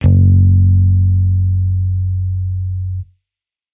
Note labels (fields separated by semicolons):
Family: bass; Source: electronic; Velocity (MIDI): 75